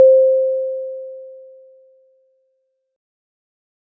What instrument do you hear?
acoustic mallet percussion instrument